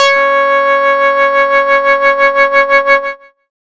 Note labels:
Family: bass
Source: synthesizer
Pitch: C#5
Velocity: 25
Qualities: distorted

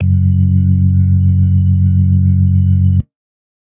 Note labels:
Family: organ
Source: electronic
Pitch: F#1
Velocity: 25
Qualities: dark

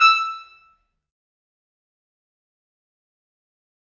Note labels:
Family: brass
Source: acoustic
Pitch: E6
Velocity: 75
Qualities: fast decay, percussive, reverb

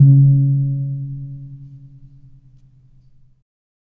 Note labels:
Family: mallet percussion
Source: acoustic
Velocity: 25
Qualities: reverb

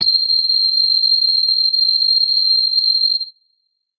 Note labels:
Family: guitar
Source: electronic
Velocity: 75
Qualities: bright

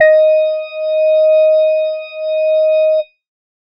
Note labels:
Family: organ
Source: electronic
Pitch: D#5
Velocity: 75

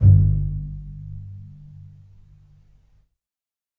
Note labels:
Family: string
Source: acoustic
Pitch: G1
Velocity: 25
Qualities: dark, reverb

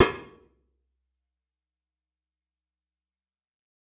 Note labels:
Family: guitar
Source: electronic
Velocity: 75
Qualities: bright, fast decay, percussive, reverb

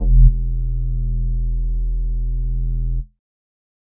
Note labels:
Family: flute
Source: synthesizer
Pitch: E1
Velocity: 25

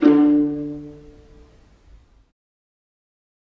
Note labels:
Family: string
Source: acoustic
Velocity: 50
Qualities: dark, fast decay, reverb

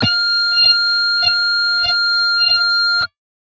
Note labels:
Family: guitar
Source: electronic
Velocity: 127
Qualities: bright, distorted

